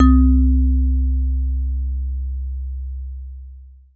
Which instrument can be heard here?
acoustic mallet percussion instrument